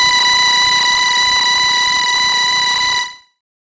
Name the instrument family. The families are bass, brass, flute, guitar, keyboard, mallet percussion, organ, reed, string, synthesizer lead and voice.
bass